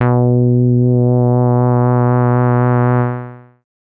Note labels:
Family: bass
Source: synthesizer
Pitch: B2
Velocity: 50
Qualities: distorted, long release

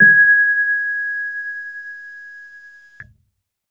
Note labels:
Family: keyboard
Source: electronic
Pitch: G#6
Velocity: 25

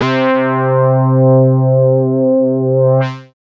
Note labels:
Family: bass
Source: synthesizer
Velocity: 50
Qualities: distorted, multiphonic

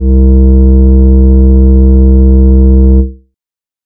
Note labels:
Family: flute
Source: synthesizer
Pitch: C2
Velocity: 127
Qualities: dark

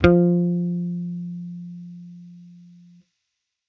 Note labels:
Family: bass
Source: electronic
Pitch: F3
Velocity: 25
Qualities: distorted

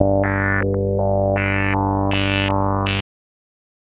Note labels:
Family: bass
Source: synthesizer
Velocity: 127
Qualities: tempo-synced

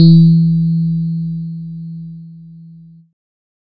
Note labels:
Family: keyboard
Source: electronic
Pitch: E3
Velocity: 75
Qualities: distorted

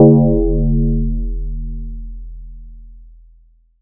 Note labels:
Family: mallet percussion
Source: electronic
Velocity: 127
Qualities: multiphonic

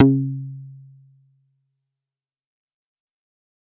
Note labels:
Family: bass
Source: synthesizer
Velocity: 50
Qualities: distorted, fast decay

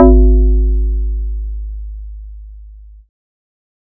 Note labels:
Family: bass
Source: synthesizer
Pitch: G#1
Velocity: 100

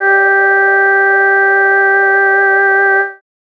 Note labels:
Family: voice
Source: synthesizer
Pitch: G4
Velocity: 75

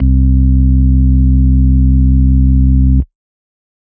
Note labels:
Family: organ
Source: electronic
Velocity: 75

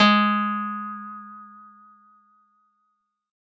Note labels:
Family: guitar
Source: acoustic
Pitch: G#3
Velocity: 75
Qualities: bright

